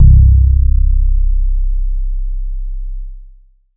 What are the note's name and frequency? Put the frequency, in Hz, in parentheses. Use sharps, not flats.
C1 (32.7 Hz)